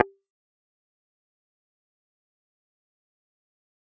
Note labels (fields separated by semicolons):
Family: bass; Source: synthesizer; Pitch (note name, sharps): G4; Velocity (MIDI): 100; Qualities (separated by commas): fast decay, percussive